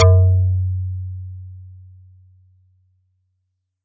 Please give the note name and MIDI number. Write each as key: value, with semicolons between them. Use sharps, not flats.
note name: F#2; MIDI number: 42